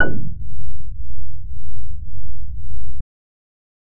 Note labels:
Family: bass; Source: synthesizer; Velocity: 50

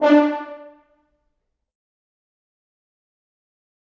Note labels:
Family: brass; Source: acoustic; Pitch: D4; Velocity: 100; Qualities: fast decay, percussive, reverb

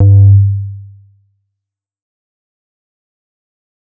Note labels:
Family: bass; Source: synthesizer; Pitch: G2; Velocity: 127; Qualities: dark, fast decay

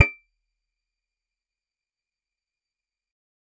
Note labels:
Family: guitar; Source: acoustic; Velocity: 25; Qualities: fast decay, percussive

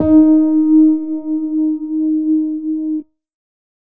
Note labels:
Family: keyboard; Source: electronic; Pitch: D#4; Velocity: 25; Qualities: reverb

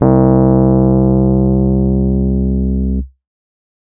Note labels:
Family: keyboard; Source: electronic; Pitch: C2; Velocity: 25; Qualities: distorted

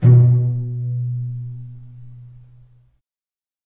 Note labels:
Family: string; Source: acoustic; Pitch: B2; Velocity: 75; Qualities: dark, reverb

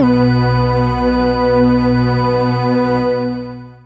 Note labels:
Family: synthesizer lead; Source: synthesizer; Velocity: 50; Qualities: long release

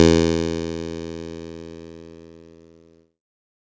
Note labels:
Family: keyboard; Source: electronic; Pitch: E2; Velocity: 127; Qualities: bright, distorted

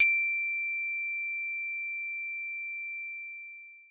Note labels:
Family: mallet percussion; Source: acoustic; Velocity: 50; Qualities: bright, long release

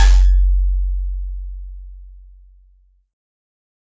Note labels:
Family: keyboard; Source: synthesizer; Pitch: F#1; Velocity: 100

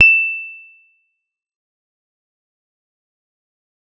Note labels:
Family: guitar; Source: electronic; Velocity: 100; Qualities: fast decay, percussive

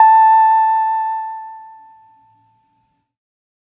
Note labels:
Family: keyboard; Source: electronic; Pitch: A5; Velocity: 75

